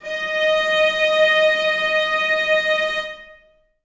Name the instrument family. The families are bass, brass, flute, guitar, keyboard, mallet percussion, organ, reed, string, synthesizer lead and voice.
string